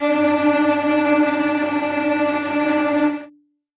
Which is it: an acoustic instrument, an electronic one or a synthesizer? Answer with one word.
acoustic